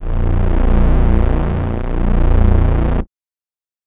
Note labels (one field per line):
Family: reed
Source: acoustic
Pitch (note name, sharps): A#0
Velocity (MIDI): 75